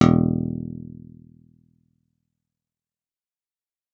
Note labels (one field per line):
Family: guitar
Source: acoustic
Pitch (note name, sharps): E1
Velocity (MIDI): 100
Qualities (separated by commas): fast decay, reverb